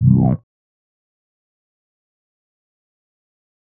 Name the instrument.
synthesizer bass